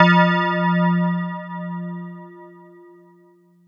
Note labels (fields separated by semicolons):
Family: mallet percussion; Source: electronic; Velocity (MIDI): 100